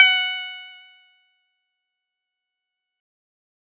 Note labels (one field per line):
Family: guitar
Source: synthesizer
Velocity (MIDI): 75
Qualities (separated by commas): bright, fast decay